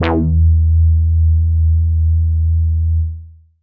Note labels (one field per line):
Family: bass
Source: synthesizer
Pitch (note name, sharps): E2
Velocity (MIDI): 50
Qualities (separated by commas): distorted, tempo-synced